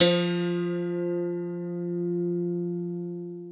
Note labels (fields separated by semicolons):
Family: guitar; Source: acoustic; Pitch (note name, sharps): F3; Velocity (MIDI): 50; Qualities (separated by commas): long release, reverb